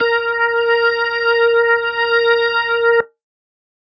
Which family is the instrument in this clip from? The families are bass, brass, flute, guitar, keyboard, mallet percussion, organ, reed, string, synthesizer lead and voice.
organ